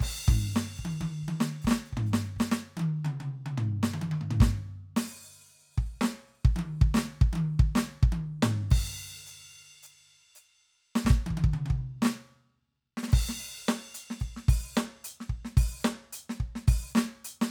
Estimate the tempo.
110 BPM